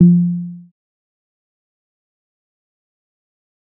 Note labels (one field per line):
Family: bass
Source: synthesizer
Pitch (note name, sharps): F3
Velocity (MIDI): 75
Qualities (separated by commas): dark, fast decay, percussive